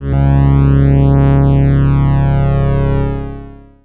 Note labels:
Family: organ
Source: electronic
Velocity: 25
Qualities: distorted, long release

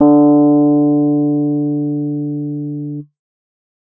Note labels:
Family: keyboard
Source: electronic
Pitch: D3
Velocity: 100

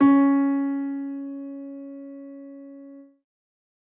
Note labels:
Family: keyboard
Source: acoustic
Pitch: C#4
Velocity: 75

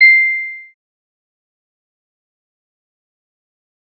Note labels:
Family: bass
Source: synthesizer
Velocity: 25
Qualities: fast decay, percussive

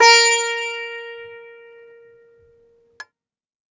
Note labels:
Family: guitar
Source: acoustic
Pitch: A#4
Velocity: 25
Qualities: bright, multiphonic, reverb

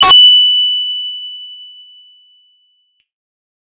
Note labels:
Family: guitar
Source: electronic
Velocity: 100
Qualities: bright, reverb

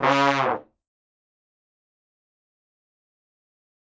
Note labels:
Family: brass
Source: acoustic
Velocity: 25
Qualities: fast decay, reverb

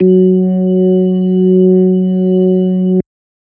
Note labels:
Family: organ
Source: electronic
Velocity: 50

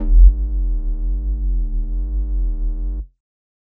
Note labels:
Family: flute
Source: synthesizer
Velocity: 25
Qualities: distorted

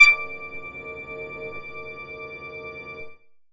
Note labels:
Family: bass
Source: synthesizer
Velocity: 75

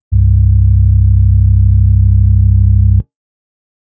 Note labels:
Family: organ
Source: electronic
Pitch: C1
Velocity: 25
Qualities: dark

